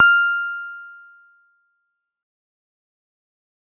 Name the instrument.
electronic keyboard